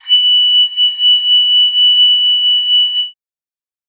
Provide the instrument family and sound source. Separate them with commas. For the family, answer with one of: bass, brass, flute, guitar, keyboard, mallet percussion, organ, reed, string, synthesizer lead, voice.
flute, acoustic